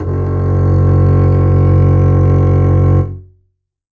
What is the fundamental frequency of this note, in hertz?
46.25 Hz